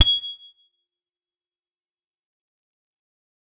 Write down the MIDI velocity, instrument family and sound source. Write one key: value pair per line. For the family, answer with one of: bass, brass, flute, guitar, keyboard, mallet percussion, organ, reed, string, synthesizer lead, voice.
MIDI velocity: 50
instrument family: guitar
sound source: electronic